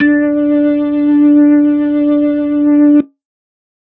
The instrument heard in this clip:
electronic organ